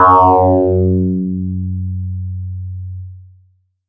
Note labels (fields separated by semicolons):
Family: bass; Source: synthesizer; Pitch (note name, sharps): F#2; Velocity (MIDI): 127; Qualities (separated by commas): distorted